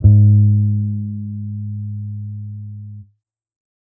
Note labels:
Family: bass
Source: electronic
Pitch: G#2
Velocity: 75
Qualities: dark

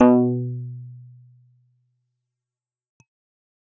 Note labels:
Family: keyboard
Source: electronic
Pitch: B2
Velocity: 127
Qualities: fast decay

